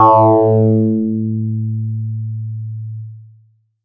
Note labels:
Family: bass; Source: synthesizer; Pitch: A2; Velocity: 100; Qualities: distorted

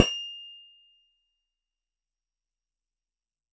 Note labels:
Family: keyboard; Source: electronic; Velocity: 127; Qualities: fast decay, percussive

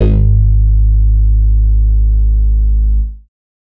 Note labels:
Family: bass; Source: synthesizer; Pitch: G#1; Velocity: 50; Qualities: distorted

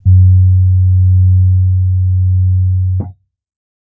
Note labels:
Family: keyboard; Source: electronic; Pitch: F#2; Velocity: 25; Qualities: dark

